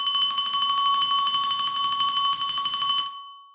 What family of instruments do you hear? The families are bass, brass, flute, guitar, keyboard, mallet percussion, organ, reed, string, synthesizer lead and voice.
mallet percussion